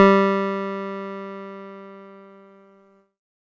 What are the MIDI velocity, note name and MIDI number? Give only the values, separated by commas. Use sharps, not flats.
75, G3, 55